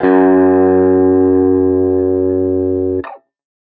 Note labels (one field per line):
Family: guitar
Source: electronic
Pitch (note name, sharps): F#2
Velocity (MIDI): 75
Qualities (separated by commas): distorted